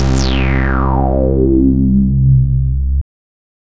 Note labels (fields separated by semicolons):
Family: bass; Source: synthesizer; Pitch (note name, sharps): C2; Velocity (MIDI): 127; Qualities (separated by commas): bright, distorted